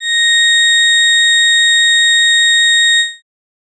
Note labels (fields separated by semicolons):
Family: organ; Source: electronic; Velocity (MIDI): 50; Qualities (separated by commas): bright